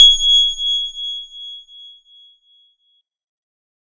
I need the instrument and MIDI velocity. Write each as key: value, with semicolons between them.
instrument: electronic organ; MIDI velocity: 50